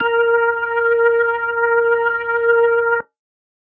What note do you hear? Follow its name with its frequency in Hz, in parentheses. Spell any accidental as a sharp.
A#4 (466.2 Hz)